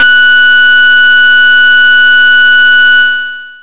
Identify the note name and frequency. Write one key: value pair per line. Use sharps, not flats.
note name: F#6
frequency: 1480 Hz